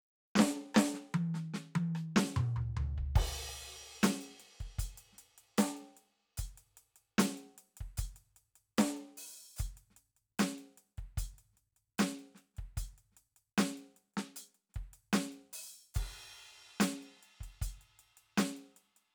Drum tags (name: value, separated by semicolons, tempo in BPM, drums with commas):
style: rock; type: beat; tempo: 75 BPM; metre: 4/4; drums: crash, closed hi-hat, open hi-hat, hi-hat pedal, snare, cross-stick, high tom, mid tom, floor tom, kick